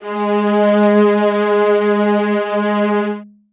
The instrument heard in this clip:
acoustic string instrument